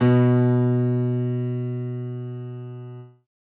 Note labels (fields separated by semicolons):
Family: keyboard; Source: acoustic; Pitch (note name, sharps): B2; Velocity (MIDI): 100